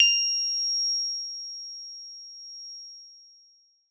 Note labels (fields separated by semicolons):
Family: mallet percussion; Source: acoustic; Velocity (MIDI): 100; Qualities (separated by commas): bright